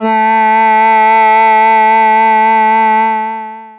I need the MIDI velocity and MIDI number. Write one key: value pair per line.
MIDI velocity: 50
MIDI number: 57